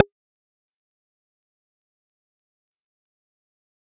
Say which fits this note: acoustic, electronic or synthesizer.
synthesizer